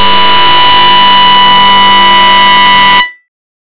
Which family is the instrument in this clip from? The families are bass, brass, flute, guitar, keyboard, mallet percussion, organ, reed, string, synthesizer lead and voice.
bass